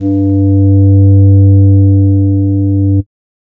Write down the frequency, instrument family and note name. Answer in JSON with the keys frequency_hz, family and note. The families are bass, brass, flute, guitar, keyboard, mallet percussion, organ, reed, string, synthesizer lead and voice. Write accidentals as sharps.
{"frequency_hz": 98, "family": "flute", "note": "G2"}